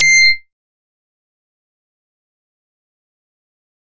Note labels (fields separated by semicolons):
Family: bass; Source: synthesizer; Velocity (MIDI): 127; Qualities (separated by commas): fast decay, percussive